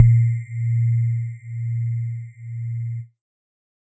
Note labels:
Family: synthesizer lead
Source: synthesizer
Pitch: A#2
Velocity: 25

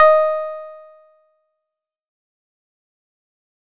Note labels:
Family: guitar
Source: synthesizer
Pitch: D#5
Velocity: 127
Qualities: dark, fast decay

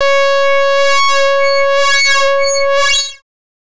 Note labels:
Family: bass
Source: synthesizer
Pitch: C#5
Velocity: 25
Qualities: distorted, non-linear envelope

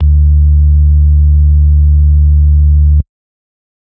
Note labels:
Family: organ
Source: electronic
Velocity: 127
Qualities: dark

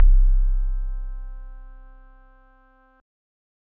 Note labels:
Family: keyboard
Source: electronic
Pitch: C1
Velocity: 50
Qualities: dark

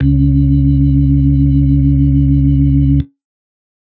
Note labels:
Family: organ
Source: electronic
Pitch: C#2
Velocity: 25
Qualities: dark

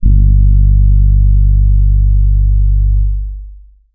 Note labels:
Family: keyboard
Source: electronic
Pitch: G1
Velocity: 100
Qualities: dark, long release

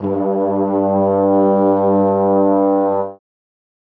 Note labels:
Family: brass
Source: acoustic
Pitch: G2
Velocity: 75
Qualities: reverb

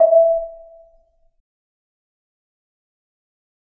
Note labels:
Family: mallet percussion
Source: acoustic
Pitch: E5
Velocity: 50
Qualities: dark, fast decay, percussive, reverb

